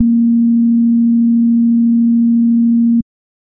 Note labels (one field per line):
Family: bass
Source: synthesizer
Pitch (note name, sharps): A#3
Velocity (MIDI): 127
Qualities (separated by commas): dark